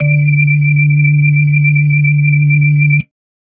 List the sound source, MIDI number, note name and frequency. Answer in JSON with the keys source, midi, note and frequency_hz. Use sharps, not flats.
{"source": "electronic", "midi": 50, "note": "D3", "frequency_hz": 146.8}